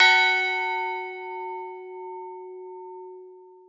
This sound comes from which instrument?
acoustic mallet percussion instrument